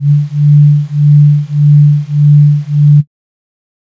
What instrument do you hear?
synthesizer flute